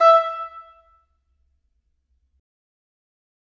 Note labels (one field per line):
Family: reed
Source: acoustic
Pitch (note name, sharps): E5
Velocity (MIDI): 75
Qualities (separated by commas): fast decay, percussive, reverb